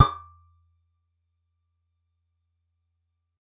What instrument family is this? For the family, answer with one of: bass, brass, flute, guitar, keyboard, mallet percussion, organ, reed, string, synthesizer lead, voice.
guitar